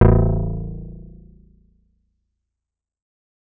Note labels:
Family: bass; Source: synthesizer; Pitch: A0; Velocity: 100; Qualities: fast decay

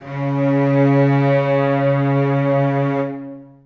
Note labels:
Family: string; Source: acoustic; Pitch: C#3; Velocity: 75; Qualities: long release, reverb

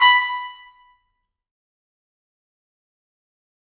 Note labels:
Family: brass; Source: acoustic; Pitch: B5; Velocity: 100; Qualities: fast decay, percussive, reverb

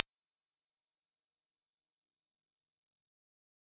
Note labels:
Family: bass; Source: synthesizer; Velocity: 127; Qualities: fast decay, percussive

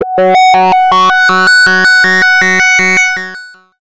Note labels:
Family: bass; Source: synthesizer; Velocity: 75; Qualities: bright, distorted, long release, multiphonic, tempo-synced

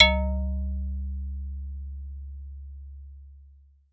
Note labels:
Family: mallet percussion; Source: acoustic; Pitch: C#2; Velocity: 25

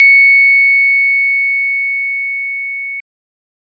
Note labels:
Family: organ; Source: electronic; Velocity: 50

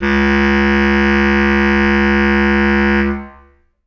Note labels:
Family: reed; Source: acoustic; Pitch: C#2; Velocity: 100; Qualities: long release, reverb

